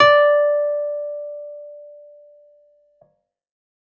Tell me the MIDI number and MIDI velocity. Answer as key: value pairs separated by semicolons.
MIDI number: 74; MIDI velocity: 127